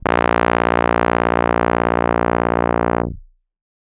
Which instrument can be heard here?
electronic keyboard